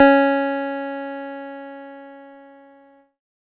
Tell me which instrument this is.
electronic keyboard